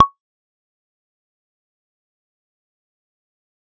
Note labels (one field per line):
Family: bass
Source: synthesizer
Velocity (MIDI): 100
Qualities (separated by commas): fast decay, percussive